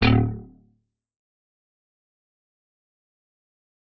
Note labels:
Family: guitar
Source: electronic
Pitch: D1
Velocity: 100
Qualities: fast decay, percussive

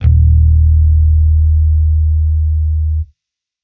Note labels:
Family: bass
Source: electronic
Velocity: 25

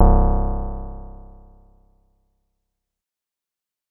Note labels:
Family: bass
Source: synthesizer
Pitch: C1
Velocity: 100

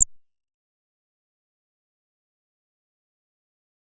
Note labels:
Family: bass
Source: synthesizer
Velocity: 127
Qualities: bright, distorted, fast decay, percussive

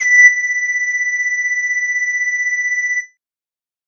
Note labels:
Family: flute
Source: synthesizer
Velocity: 50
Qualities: distorted

